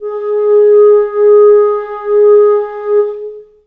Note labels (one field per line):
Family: reed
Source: acoustic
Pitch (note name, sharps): G#4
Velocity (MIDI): 50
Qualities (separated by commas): long release, reverb